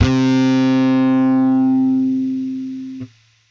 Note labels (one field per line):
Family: bass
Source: electronic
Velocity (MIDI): 100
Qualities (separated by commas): bright, distorted